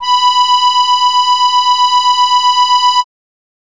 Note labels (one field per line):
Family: keyboard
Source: acoustic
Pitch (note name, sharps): B5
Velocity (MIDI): 75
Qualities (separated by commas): bright